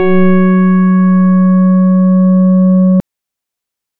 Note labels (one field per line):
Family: organ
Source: electronic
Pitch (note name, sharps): F#3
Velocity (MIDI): 127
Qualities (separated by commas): dark